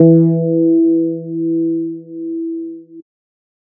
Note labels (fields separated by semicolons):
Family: bass; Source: synthesizer; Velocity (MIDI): 50